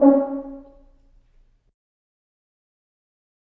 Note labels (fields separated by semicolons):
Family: brass; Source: acoustic; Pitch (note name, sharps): C#4; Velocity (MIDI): 25; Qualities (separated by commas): dark, fast decay, percussive, reverb